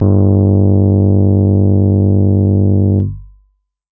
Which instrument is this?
electronic keyboard